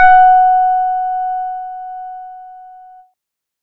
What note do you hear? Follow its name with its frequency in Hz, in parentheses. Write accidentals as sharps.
F#5 (740 Hz)